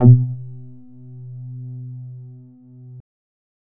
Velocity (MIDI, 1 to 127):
25